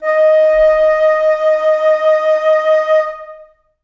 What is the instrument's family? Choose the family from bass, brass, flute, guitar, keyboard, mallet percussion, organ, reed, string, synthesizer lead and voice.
flute